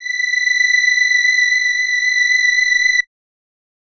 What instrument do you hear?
acoustic reed instrument